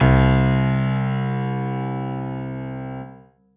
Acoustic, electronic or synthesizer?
acoustic